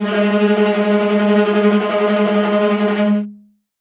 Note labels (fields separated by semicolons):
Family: string; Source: acoustic; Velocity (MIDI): 100; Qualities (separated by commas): non-linear envelope, reverb